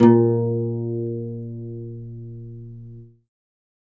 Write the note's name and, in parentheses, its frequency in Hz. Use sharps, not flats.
A#2 (116.5 Hz)